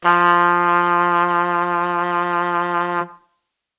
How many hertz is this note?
174.6 Hz